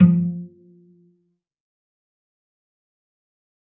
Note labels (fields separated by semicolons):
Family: string; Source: acoustic; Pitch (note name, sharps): F3; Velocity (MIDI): 25; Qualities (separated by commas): dark, fast decay, percussive, reverb